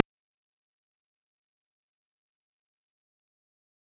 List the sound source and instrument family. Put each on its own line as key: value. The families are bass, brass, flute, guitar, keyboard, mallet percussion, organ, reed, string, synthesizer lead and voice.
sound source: synthesizer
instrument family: bass